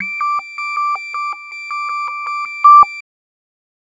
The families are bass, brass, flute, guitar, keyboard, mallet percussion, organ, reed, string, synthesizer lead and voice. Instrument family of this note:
bass